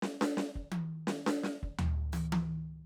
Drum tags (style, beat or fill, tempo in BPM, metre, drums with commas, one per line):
New Orleans funk
fill
84 BPM
4/4
hi-hat pedal, snare, high tom, floor tom, kick